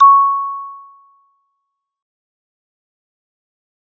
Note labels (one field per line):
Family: mallet percussion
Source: acoustic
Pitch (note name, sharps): C#6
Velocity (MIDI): 75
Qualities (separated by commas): fast decay